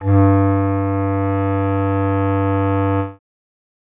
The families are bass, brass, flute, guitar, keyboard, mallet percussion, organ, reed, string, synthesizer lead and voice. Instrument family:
reed